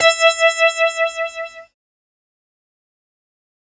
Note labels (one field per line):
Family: keyboard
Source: synthesizer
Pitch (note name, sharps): E5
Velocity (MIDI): 25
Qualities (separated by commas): bright, distorted, fast decay